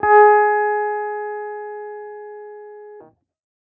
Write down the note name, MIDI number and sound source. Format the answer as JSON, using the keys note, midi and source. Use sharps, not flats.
{"note": "G#4", "midi": 68, "source": "electronic"}